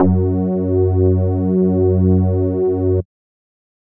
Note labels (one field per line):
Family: bass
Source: synthesizer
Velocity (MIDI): 75